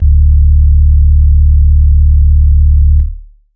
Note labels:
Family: organ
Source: electronic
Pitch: D1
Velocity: 100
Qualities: dark

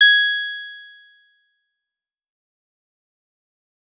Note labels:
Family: guitar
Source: electronic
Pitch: G#6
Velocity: 100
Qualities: bright, fast decay

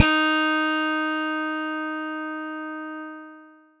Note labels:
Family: keyboard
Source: electronic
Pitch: D#4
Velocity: 100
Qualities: bright

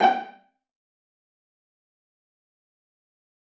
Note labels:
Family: string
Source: acoustic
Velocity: 100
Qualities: fast decay, percussive, reverb

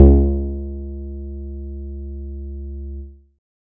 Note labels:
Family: guitar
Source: synthesizer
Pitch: C#2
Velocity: 100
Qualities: dark

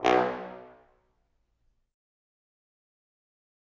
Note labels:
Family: brass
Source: acoustic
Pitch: B1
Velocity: 100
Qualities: fast decay, reverb

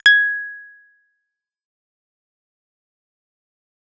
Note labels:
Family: bass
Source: synthesizer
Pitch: G#6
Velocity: 127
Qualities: fast decay, percussive

